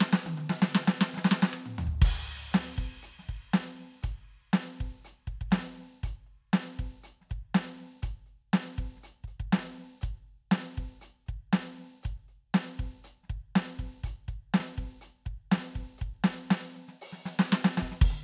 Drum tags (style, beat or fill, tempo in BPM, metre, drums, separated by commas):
rock, beat, 120 BPM, 4/4, crash, closed hi-hat, open hi-hat, hi-hat pedal, snare, cross-stick, high tom, mid tom, floor tom, kick